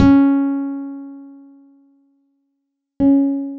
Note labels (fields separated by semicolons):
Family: guitar; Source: acoustic; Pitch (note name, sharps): C#4; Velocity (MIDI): 127